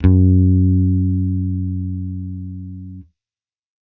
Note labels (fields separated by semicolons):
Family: bass; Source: electronic; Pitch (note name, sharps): F#2; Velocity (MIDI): 75